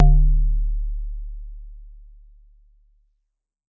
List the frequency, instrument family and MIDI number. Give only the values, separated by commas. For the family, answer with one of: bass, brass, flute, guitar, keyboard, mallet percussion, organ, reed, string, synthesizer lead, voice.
36.71 Hz, mallet percussion, 26